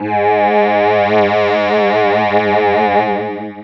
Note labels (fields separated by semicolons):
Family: voice; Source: synthesizer; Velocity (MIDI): 127; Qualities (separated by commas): distorted, long release